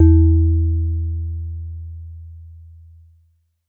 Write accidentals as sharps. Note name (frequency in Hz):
E2 (82.41 Hz)